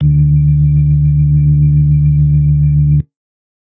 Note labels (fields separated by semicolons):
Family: organ; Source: electronic; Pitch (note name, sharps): D2; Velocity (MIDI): 50; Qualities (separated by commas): dark